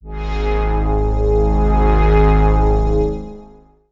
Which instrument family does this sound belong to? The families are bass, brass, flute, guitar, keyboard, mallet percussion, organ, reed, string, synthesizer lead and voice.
synthesizer lead